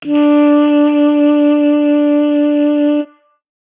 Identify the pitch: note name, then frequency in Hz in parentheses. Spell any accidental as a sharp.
D4 (293.7 Hz)